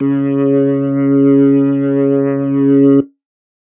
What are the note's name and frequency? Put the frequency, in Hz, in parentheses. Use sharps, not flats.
C#3 (138.6 Hz)